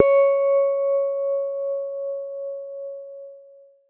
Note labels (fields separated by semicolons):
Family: guitar; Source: electronic; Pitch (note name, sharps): C#5; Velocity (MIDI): 100; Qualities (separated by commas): long release, reverb